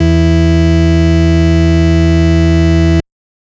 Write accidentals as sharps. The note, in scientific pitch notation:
E2